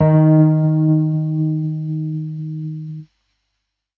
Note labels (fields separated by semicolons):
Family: keyboard; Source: electronic; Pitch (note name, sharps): D#3; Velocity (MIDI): 75